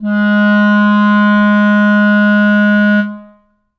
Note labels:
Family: reed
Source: acoustic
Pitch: G#3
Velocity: 100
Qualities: dark, reverb

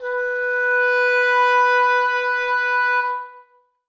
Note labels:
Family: reed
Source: acoustic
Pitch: B4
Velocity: 75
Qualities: reverb

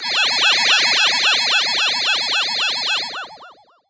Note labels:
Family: voice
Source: synthesizer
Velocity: 50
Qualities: bright, distorted, long release

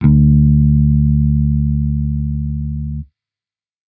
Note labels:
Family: bass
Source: electronic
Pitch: D2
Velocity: 50

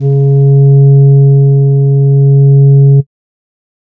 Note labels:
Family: flute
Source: synthesizer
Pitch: C#3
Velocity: 50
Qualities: dark

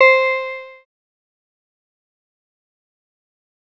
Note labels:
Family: synthesizer lead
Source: synthesizer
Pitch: C5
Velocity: 25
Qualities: fast decay

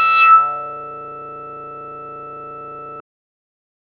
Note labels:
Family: bass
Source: synthesizer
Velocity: 127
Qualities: distorted

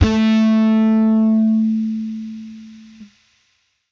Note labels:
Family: bass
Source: electronic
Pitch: A3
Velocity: 75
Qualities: bright, distorted

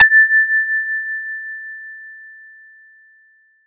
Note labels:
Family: mallet percussion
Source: acoustic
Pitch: A6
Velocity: 50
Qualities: bright, multiphonic

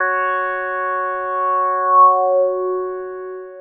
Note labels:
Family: synthesizer lead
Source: synthesizer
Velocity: 100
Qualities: long release

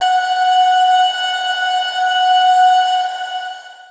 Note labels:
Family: guitar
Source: electronic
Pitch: F#5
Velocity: 25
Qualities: bright, long release

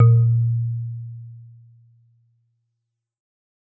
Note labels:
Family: mallet percussion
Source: acoustic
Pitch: A#2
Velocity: 25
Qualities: dark, reverb

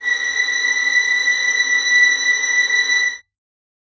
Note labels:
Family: string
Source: acoustic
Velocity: 50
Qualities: non-linear envelope, reverb

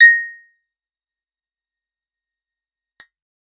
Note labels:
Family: guitar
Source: acoustic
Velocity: 127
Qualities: fast decay, percussive

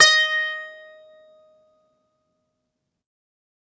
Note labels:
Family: guitar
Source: acoustic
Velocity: 75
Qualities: bright

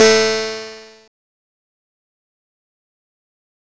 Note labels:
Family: guitar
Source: electronic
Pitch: A3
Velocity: 50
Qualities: bright, distorted, fast decay

